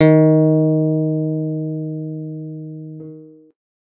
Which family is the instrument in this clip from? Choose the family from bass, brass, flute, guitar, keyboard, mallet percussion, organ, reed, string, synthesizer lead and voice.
guitar